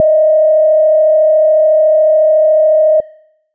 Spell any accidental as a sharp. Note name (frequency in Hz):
D#5 (622.3 Hz)